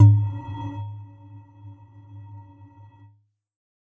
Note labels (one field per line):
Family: mallet percussion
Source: electronic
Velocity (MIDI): 100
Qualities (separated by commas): dark, non-linear envelope